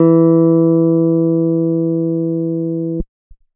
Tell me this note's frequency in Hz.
164.8 Hz